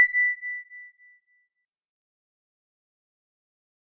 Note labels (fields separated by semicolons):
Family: mallet percussion; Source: acoustic; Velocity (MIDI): 25